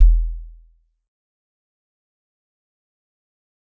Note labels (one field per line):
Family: mallet percussion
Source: acoustic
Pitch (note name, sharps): E1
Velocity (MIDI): 50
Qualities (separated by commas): dark, fast decay, percussive